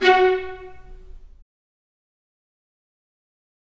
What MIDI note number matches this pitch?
66